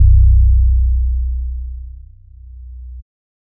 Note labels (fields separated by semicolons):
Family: bass; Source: synthesizer; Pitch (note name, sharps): B0; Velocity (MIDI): 50